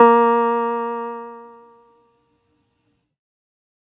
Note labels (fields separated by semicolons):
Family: keyboard; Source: electronic; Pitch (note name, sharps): A#3; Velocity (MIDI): 75